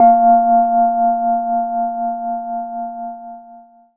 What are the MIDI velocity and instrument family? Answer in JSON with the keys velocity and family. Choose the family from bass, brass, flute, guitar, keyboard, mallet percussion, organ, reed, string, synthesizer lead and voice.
{"velocity": 75, "family": "keyboard"}